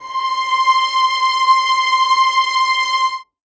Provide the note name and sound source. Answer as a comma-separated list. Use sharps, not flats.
C6, acoustic